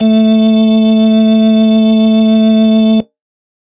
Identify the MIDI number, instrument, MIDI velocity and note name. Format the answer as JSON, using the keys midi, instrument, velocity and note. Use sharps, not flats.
{"midi": 57, "instrument": "electronic organ", "velocity": 100, "note": "A3"}